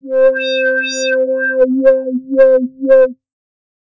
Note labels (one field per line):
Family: bass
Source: synthesizer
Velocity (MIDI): 50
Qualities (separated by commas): distorted, non-linear envelope